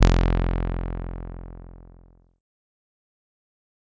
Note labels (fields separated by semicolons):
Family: bass; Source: synthesizer; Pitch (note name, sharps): F1; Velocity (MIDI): 127; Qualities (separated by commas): bright, distorted, fast decay